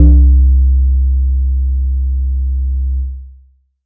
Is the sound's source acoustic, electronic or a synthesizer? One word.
acoustic